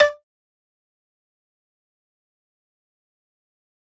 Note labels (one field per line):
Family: mallet percussion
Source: acoustic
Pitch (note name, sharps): D5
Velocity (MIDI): 127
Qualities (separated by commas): fast decay, percussive, reverb